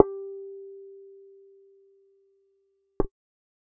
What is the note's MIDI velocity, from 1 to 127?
127